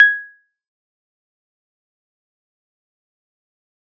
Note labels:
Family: keyboard; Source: electronic; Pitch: G#6; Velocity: 25; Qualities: fast decay, percussive

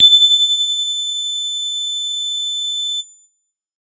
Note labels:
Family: bass; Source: synthesizer; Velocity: 100; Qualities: bright

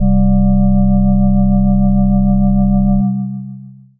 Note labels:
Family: mallet percussion; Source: electronic; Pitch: C1; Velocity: 50; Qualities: long release

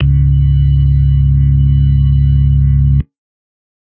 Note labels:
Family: organ; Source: electronic; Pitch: C#2; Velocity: 100; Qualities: dark

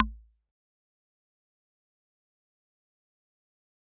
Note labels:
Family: mallet percussion; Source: acoustic; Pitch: A1; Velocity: 25; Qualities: fast decay, percussive

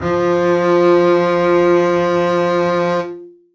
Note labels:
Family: string; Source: acoustic; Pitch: F3; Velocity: 100; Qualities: reverb

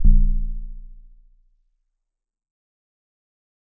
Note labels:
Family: mallet percussion; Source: acoustic; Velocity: 127; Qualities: dark, fast decay, multiphonic

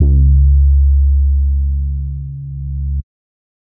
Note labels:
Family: bass; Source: synthesizer; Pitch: C#2; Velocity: 127; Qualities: dark

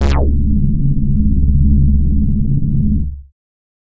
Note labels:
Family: bass; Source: synthesizer; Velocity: 127; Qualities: bright, distorted

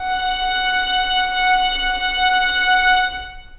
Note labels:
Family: string; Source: acoustic; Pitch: F#5; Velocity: 25; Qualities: bright, long release, reverb

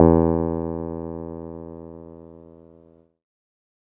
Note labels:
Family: keyboard; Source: electronic; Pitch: E2; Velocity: 100; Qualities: dark

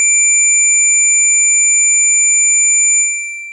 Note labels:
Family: synthesizer lead; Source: synthesizer; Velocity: 75; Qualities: bright, long release

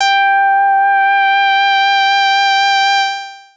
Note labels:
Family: bass; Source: synthesizer; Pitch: G5; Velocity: 50; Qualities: distorted, long release

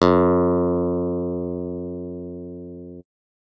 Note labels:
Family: keyboard; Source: electronic; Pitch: F2; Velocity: 127

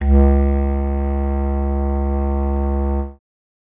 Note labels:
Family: reed; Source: acoustic; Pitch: C#2; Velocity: 25; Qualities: dark

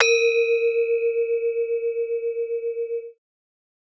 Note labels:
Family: mallet percussion; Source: acoustic; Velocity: 25

